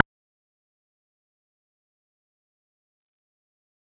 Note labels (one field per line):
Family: bass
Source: synthesizer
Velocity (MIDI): 25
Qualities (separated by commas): fast decay, percussive